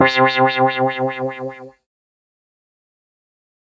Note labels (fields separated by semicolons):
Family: keyboard; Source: synthesizer; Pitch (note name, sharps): C3; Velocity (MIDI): 100; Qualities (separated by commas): distorted, fast decay